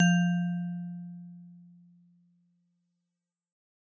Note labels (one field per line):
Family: mallet percussion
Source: acoustic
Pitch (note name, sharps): F3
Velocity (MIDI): 127